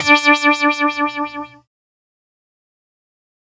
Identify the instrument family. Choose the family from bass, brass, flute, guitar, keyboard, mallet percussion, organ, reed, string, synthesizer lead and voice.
keyboard